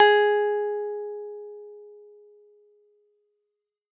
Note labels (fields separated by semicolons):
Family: guitar; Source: synthesizer; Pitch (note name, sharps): G#4; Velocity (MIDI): 127